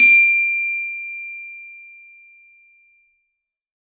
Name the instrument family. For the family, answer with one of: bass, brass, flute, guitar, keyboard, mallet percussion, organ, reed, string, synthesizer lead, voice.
mallet percussion